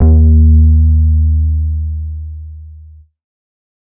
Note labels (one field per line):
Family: bass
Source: synthesizer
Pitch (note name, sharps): D#2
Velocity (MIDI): 50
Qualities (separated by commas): distorted